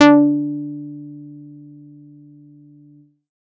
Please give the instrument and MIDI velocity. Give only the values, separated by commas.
synthesizer bass, 127